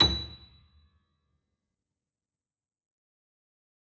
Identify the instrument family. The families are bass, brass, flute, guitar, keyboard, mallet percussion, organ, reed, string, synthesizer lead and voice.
keyboard